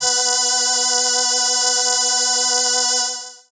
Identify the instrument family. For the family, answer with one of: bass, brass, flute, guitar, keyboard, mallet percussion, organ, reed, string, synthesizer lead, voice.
keyboard